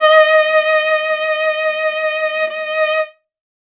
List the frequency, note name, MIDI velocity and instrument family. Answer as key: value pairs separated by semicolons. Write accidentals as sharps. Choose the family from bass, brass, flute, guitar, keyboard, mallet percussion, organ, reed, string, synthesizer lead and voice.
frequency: 622.3 Hz; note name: D#5; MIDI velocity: 127; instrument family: string